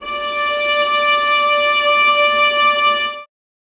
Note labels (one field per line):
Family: string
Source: acoustic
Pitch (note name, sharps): D5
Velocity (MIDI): 25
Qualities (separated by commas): reverb